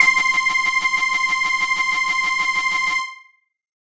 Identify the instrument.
electronic keyboard